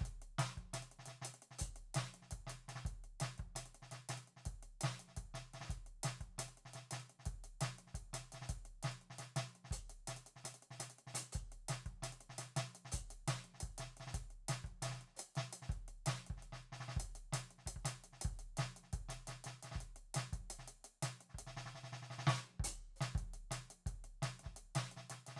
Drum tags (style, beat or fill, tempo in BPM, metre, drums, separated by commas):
breakbeat, beat, 170 BPM, 4/4, closed hi-hat, hi-hat pedal, snare, kick